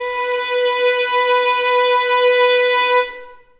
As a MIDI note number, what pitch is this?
71